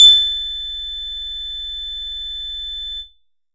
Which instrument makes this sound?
synthesizer bass